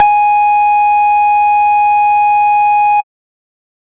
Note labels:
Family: bass; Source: synthesizer; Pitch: G#5; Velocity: 25; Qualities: distorted, tempo-synced

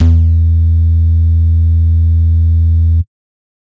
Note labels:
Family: bass; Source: synthesizer; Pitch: E2; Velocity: 127; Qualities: bright, distorted

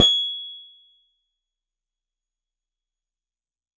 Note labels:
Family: keyboard; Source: electronic; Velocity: 127; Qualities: fast decay, percussive

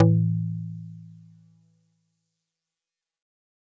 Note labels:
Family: mallet percussion; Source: acoustic; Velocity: 50; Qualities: fast decay, multiphonic

